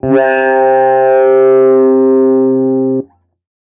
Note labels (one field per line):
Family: guitar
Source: electronic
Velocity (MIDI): 100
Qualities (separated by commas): bright, distorted, non-linear envelope